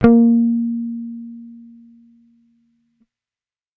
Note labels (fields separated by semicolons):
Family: bass; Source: electronic; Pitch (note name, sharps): A#3; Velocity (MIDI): 100